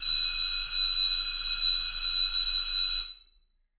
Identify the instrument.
acoustic flute